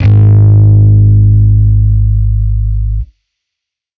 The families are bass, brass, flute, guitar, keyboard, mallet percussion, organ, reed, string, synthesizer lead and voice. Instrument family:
bass